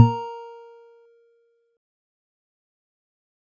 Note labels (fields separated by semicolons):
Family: mallet percussion; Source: acoustic; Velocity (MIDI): 25; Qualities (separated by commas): fast decay, percussive